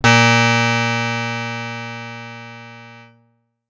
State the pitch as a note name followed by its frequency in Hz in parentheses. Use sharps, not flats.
A#2 (116.5 Hz)